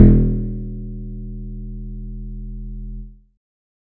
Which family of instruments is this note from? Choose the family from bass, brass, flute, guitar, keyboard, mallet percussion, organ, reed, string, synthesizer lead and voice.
guitar